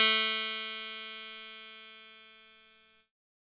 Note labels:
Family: keyboard; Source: electronic; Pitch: A3; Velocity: 75; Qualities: bright, distorted

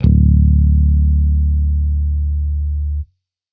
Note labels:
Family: bass; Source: electronic; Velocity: 127

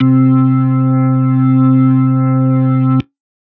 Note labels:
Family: organ; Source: electronic; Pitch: C3; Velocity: 127

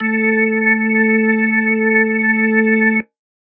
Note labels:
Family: organ; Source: electronic; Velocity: 75

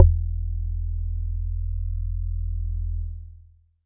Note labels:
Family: mallet percussion; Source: acoustic; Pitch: E1; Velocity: 50; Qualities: dark

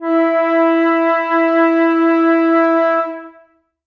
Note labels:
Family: flute; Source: acoustic; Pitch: E4; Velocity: 100; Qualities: reverb

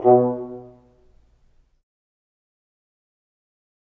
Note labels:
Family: brass; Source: acoustic; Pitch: B2; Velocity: 25; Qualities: dark, fast decay, percussive, reverb

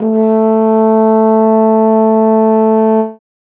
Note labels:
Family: brass; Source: acoustic; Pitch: A3; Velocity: 25

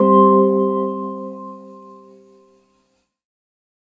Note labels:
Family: keyboard; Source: synthesizer; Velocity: 127

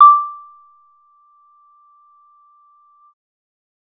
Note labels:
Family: bass; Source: synthesizer; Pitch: D6; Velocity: 50; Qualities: percussive

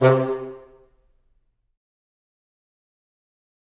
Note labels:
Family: reed; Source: acoustic; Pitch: C3; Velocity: 100; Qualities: fast decay, percussive, reverb

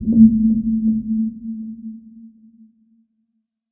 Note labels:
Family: synthesizer lead; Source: synthesizer; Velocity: 25; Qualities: dark, non-linear envelope, reverb

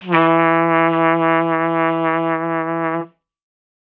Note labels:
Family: brass; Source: acoustic; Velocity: 25

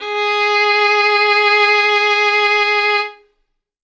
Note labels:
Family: string; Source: acoustic; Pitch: G#4; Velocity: 50; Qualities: bright, reverb

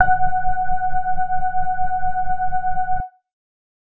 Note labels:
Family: keyboard; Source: electronic; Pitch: F#5; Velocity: 50; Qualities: distorted

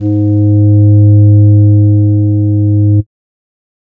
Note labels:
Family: flute; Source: synthesizer; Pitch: G#2; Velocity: 100; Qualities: dark

